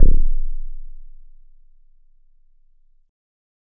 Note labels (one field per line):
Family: keyboard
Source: electronic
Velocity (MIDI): 75